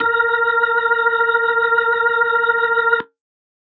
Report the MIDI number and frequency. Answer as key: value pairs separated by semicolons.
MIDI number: 70; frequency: 466.2 Hz